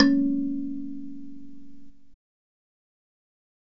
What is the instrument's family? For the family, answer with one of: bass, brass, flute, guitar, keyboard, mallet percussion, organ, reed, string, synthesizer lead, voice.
mallet percussion